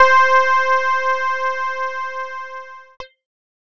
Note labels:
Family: keyboard; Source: electronic; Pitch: C5; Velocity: 100; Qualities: distorted

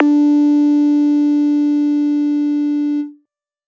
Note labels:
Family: bass; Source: synthesizer; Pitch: D4; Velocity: 50; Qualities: distorted

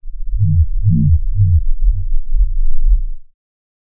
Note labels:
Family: bass; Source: synthesizer; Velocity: 25; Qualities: distorted, non-linear envelope

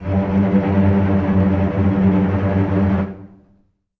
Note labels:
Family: string; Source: acoustic; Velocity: 25; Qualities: non-linear envelope, reverb

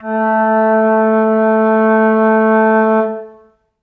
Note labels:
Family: flute; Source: acoustic; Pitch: A3; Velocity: 100; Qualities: reverb

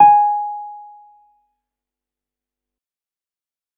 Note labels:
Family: keyboard; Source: electronic; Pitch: G#5; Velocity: 100; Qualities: fast decay

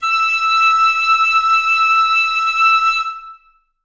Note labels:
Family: flute; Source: acoustic; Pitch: E6; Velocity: 100; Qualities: reverb

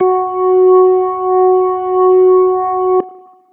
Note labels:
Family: organ; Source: electronic; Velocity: 75

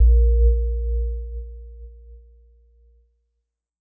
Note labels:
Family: keyboard; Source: electronic; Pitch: A#1; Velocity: 50; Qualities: dark

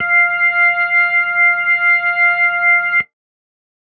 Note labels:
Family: organ; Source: electronic; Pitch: F5; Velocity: 75

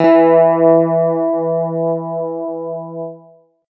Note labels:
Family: guitar; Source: electronic; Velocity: 50

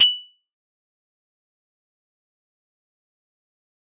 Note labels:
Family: mallet percussion; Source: acoustic; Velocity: 75; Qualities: bright, fast decay, percussive

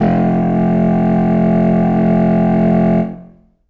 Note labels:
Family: reed; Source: acoustic; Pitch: F1; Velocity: 100; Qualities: reverb

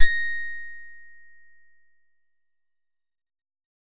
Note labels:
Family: guitar; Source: synthesizer; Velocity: 50

